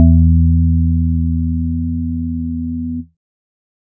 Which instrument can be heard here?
electronic organ